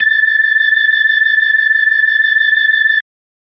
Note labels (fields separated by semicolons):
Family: organ; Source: electronic; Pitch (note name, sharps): A6; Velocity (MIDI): 75; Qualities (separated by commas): bright